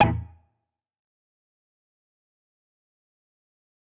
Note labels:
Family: guitar; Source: electronic; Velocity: 25; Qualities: distorted, fast decay, percussive

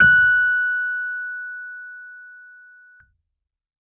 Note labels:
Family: keyboard; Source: electronic; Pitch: F#6; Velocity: 100

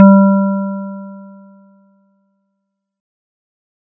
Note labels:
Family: keyboard; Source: electronic; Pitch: G3; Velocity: 127

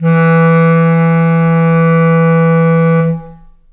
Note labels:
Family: reed; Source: acoustic; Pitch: E3; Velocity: 50; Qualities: long release, reverb

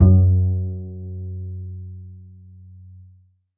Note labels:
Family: string; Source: acoustic; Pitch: F#2; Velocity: 100; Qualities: dark, reverb

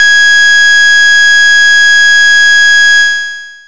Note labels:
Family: bass; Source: synthesizer; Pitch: G#6; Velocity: 75; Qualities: bright, distorted, long release

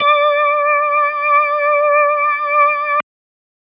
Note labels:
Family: organ; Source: electronic; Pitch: D5; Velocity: 100

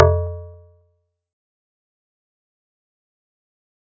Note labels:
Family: mallet percussion; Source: acoustic; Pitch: F2; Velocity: 75; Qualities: fast decay, percussive

